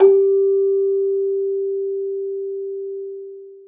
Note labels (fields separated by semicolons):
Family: mallet percussion; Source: acoustic; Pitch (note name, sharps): G4; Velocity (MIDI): 25; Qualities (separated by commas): long release, reverb